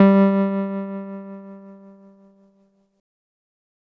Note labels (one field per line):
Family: keyboard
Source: electronic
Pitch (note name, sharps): G3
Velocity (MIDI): 75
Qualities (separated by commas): distorted